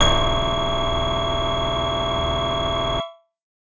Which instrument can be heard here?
electronic keyboard